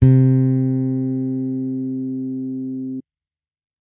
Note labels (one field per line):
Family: bass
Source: electronic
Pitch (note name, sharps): C3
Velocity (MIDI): 75